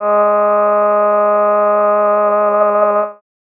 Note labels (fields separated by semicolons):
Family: voice; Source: synthesizer; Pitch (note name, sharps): G#3; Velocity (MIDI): 50; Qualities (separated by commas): bright